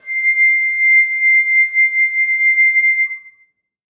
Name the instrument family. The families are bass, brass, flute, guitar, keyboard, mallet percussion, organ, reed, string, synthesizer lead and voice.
flute